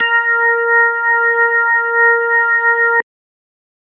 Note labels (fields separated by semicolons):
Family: organ; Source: electronic; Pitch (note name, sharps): A#4; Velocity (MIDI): 75